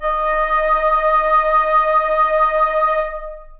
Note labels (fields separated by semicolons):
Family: flute; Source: acoustic; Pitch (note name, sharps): D#5; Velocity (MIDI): 75; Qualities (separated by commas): long release, reverb